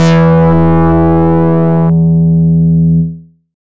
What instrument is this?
synthesizer bass